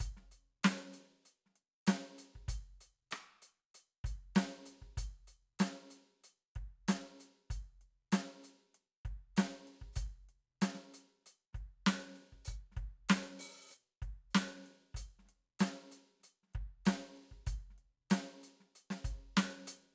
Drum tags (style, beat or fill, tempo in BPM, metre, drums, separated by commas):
soul, beat, 96 BPM, 4/4, closed hi-hat, open hi-hat, hi-hat pedal, snare, cross-stick, kick